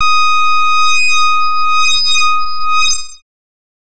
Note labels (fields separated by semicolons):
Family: bass; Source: synthesizer; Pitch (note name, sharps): D#6; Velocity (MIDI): 50; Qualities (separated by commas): bright, distorted, non-linear envelope